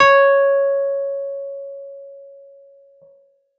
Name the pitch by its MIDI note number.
73